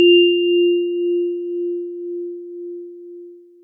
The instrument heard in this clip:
acoustic mallet percussion instrument